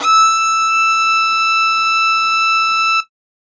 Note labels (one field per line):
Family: string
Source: acoustic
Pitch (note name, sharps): E6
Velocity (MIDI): 100